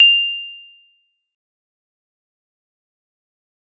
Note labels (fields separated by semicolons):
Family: mallet percussion; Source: acoustic; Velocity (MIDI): 100; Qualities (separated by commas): bright, fast decay, percussive